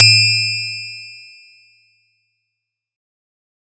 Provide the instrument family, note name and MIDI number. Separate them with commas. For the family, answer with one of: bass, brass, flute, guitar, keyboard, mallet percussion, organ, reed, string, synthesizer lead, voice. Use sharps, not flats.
mallet percussion, A2, 45